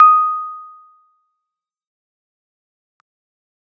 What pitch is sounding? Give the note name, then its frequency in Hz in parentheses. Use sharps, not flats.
D#6 (1245 Hz)